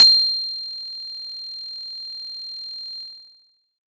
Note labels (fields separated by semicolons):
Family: mallet percussion; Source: acoustic; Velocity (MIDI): 127; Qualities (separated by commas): bright, distorted